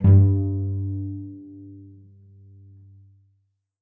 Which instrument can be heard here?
acoustic string instrument